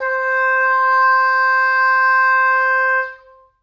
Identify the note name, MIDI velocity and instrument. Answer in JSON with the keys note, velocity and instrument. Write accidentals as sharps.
{"note": "C5", "velocity": 50, "instrument": "acoustic reed instrument"}